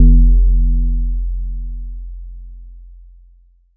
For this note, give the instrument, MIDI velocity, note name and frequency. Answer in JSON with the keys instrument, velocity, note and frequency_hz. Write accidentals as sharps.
{"instrument": "electronic mallet percussion instrument", "velocity": 50, "note": "F1", "frequency_hz": 43.65}